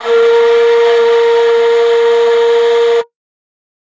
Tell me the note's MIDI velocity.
127